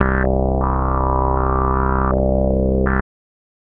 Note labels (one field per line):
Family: bass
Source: synthesizer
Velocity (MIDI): 127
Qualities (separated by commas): tempo-synced